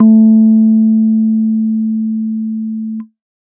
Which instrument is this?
electronic keyboard